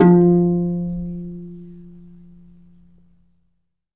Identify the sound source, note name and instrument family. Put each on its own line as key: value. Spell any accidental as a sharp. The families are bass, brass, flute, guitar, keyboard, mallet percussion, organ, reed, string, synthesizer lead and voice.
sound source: acoustic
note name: F3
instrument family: guitar